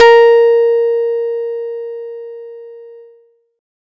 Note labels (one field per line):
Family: guitar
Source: acoustic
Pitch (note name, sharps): A#4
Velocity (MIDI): 50